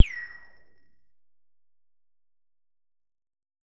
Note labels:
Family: bass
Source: synthesizer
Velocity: 100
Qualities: distorted, percussive

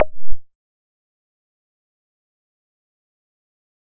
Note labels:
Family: bass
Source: synthesizer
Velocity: 25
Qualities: fast decay, percussive

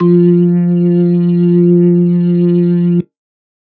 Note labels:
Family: organ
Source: electronic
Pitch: F3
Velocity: 75

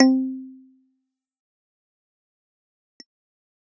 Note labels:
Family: keyboard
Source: electronic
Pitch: C4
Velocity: 75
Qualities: fast decay, percussive

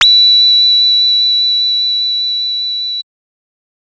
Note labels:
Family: bass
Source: synthesizer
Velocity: 100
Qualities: bright, distorted

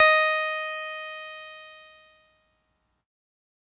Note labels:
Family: keyboard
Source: electronic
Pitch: D#5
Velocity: 50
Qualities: bright, distorted

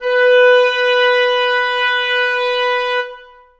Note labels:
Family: reed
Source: acoustic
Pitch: B4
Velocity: 127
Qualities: reverb

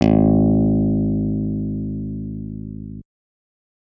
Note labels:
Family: keyboard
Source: electronic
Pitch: G#1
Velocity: 127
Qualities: distorted

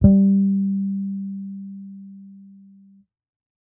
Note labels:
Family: bass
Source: electronic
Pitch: G3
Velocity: 75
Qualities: dark

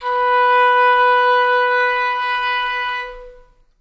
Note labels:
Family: reed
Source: acoustic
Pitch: B4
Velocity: 25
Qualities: reverb

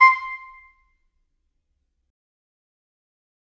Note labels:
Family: reed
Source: acoustic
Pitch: C6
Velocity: 50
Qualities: fast decay, percussive, reverb

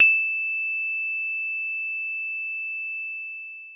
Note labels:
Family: mallet percussion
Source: acoustic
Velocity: 100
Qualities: bright, long release

